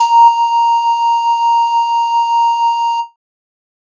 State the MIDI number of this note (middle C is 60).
82